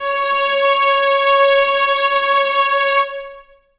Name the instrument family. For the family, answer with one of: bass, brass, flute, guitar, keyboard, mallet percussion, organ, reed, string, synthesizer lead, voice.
string